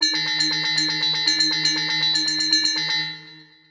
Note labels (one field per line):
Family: mallet percussion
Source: synthesizer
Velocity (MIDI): 100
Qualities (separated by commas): multiphonic, tempo-synced